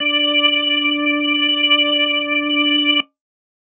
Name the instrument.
electronic organ